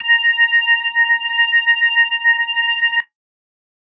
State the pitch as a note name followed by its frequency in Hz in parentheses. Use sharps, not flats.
A#5 (932.3 Hz)